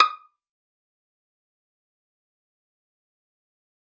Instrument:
acoustic string instrument